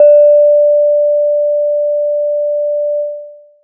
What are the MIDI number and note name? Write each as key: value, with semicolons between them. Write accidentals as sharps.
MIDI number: 74; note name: D5